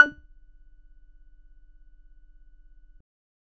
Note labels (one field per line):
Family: bass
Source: synthesizer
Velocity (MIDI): 25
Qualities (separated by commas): distorted, percussive